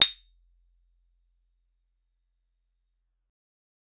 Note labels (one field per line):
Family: guitar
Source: acoustic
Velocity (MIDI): 75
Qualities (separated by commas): percussive